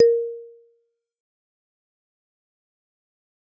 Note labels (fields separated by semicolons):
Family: mallet percussion; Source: acoustic; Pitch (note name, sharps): A#4; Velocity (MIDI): 50; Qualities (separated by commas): fast decay, percussive